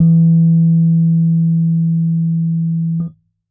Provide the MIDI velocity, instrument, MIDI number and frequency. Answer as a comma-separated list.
50, electronic keyboard, 52, 164.8 Hz